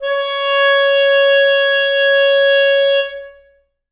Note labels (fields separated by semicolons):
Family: reed; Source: acoustic; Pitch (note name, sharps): C#5; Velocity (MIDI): 127; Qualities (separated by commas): reverb